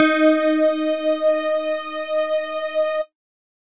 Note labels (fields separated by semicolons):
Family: mallet percussion; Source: electronic; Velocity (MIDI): 25